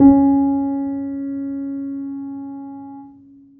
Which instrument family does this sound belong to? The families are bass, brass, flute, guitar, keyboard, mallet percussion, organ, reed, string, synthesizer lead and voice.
keyboard